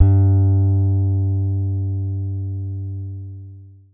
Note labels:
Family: guitar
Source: acoustic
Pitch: G2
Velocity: 127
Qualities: dark, long release

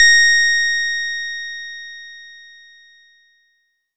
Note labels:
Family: bass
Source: synthesizer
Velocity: 127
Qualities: bright, distorted

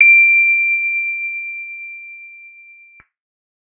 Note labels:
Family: guitar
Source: electronic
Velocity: 75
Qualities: reverb

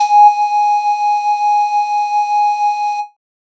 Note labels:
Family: flute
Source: synthesizer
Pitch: G#5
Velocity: 100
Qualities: distorted

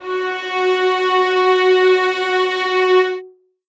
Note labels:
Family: string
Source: acoustic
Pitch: F#4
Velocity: 50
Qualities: reverb

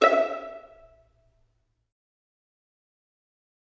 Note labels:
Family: string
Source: acoustic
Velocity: 75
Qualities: dark, fast decay, percussive, reverb

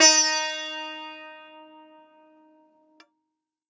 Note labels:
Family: guitar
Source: acoustic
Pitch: D#4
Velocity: 100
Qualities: bright, multiphonic, reverb

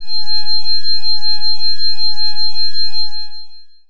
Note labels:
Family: organ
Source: electronic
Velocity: 50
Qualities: distorted, long release

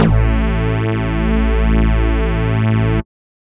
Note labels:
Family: bass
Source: synthesizer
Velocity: 127

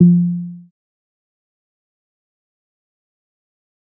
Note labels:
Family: bass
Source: synthesizer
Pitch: F3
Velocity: 127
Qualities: dark, fast decay, percussive

